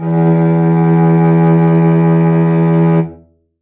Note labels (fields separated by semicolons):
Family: string; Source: acoustic; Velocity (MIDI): 100; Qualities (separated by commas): reverb